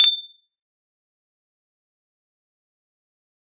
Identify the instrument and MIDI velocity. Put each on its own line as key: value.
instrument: electronic guitar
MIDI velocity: 100